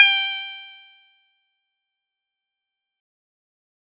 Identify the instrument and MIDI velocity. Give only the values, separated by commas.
synthesizer guitar, 75